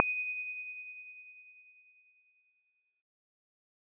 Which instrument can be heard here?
electronic keyboard